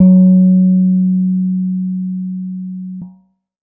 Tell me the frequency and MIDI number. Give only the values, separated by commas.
185 Hz, 54